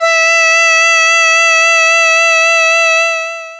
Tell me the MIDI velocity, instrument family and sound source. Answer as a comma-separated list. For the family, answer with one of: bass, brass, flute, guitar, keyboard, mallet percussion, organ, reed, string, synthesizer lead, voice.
75, voice, synthesizer